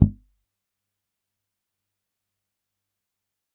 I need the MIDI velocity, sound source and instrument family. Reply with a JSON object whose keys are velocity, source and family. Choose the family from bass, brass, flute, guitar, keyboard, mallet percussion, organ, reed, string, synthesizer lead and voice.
{"velocity": 25, "source": "electronic", "family": "bass"}